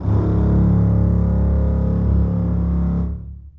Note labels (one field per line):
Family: string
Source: acoustic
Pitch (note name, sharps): C#1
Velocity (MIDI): 127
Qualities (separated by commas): long release, reverb